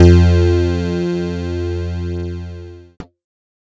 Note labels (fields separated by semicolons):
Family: keyboard; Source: electronic; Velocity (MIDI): 127; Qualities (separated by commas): bright, distorted